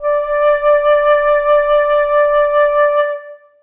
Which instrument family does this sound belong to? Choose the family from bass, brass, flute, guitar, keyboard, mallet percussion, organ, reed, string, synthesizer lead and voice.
flute